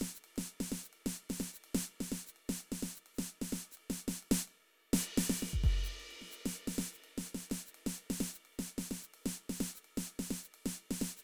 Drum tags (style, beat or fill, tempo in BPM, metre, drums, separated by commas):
linear jazz, beat, 128 BPM, 4/4, ride, hi-hat pedal, snare, kick